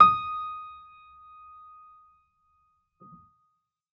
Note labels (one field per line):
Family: keyboard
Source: acoustic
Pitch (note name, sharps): D#6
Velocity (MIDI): 50